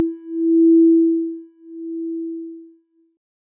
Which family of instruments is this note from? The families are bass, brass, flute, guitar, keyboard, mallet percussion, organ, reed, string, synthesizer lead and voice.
keyboard